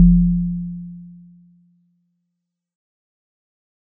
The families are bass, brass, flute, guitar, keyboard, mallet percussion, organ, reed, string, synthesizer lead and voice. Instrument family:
mallet percussion